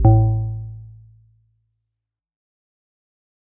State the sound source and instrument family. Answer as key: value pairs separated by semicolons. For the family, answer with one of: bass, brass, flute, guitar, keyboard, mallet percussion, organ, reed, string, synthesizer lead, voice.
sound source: acoustic; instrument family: mallet percussion